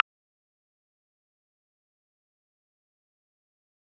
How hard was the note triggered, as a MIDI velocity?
75